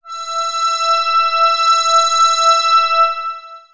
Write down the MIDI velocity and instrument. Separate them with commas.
127, synthesizer lead